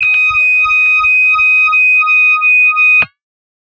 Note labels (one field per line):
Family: guitar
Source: electronic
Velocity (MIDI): 25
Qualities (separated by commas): bright, distorted